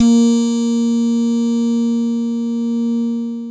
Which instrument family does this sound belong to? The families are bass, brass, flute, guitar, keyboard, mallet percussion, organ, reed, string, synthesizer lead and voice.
guitar